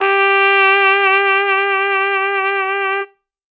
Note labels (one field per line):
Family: brass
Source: acoustic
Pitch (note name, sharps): G4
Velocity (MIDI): 100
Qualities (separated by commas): bright